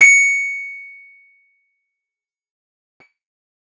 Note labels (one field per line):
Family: guitar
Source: acoustic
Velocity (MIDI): 50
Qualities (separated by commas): bright, distorted, fast decay